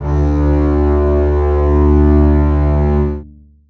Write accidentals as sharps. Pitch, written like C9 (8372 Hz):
D2 (73.42 Hz)